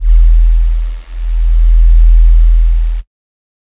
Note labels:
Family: flute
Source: synthesizer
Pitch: E1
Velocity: 75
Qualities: dark

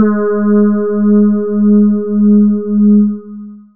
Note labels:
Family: voice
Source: synthesizer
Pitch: G#3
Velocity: 75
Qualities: dark, long release

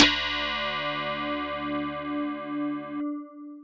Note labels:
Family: mallet percussion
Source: electronic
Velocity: 127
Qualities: bright, long release

